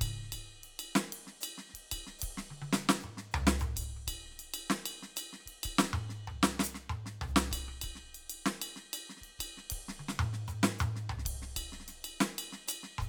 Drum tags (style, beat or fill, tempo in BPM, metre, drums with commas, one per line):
Afro-Cuban
beat
128 BPM
4/4
ride, ride bell, closed hi-hat, hi-hat pedal, snare, cross-stick, high tom, mid tom, floor tom, kick